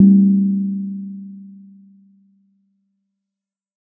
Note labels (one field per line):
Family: mallet percussion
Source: acoustic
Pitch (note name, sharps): G3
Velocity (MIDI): 75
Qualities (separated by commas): dark, reverb